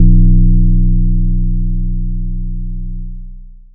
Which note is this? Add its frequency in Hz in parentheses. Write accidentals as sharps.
B0 (30.87 Hz)